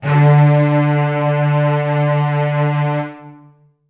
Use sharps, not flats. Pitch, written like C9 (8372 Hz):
D3 (146.8 Hz)